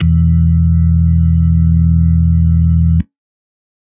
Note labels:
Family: organ; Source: electronic; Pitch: E2; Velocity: 75; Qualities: dark

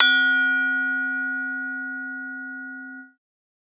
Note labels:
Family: mallet percussion; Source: acoustic; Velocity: 100

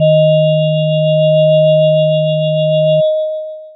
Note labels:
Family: mallet percussion; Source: electronic; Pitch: D#3; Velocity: 25; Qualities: long release

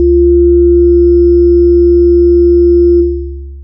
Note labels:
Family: synthesizer lead; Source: synthesizer; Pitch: C#2; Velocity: 100; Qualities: long release

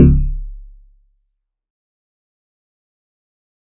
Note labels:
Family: guitar; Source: synthesizer; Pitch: C#1; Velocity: 127; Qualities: dark, fast decay, percussive

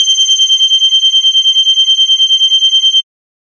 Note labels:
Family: bass; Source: synthesizer; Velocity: 50; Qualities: bright, distorted

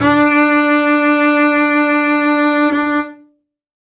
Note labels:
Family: string; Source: acoustic; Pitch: D4; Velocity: 127; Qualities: reverb

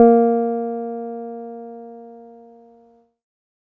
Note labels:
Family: keyboard; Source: electronic; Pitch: A#3; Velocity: 50; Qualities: dark

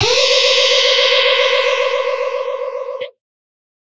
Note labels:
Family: guitar; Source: electronic; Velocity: 127; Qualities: bright, distorted

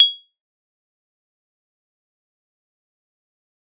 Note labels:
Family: mallet percussion; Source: acoustic; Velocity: 25; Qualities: bright, fast decay, percussive

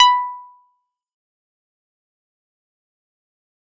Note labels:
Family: keyboard; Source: electronic; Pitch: B5; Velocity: 127; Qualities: fast decay, percussive

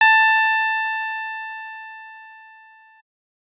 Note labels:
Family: keyboard; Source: electronic; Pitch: A5; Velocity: 127; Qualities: bright

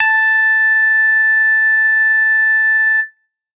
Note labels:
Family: bass; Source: synthesizer; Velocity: 50

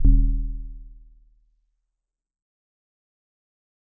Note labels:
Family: mallet percussion; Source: acoustic; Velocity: 127; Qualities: dark, fast decay, multiphonic

